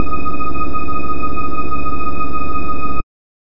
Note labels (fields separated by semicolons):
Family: bass; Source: synthesizer; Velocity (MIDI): 100